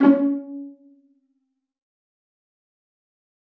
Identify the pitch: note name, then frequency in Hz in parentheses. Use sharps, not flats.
C#4 (277.2 Hz)